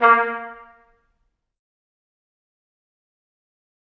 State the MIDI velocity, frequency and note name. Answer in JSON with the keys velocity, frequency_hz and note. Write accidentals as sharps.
{"velocity": 75, "frequency_hz": 233.1, "note": "A#3"}